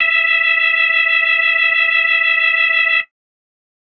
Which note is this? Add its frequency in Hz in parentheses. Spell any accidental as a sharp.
E5 (659.3 Hz)